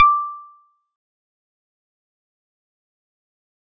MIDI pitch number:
86